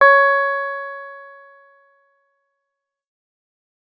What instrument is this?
electronic guitar